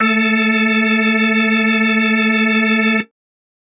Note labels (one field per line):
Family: organ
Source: electronic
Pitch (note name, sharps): A3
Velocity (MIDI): 127